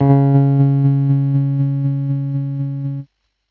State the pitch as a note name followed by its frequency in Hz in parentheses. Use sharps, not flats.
C#3 (138.6 Hz)